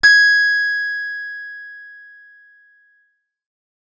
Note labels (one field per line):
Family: guitar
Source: acoustic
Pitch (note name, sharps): G#6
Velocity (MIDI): 50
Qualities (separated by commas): bright, distorted